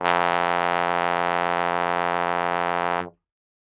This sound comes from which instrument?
acoustic brass instrument